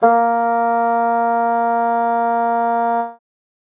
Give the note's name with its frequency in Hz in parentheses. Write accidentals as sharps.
A#3 (233.1 Hz)